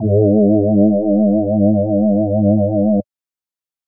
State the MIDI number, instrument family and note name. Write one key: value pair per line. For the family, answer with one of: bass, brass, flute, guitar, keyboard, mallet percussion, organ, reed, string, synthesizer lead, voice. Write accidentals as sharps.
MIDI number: 44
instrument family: voice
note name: G#2